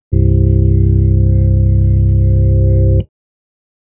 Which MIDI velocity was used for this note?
25